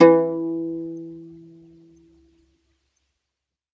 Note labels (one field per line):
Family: string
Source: acoustic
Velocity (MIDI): 100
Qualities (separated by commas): reverb